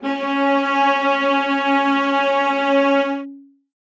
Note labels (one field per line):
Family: string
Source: acoustic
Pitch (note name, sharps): C#4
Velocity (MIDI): 100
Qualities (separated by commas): reverb